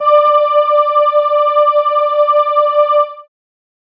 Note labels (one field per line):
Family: keyboard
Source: synthesizer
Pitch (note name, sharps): D5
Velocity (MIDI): 50